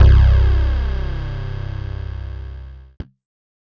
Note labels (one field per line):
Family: keyboard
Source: electronic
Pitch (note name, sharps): C1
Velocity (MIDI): 100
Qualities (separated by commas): distorted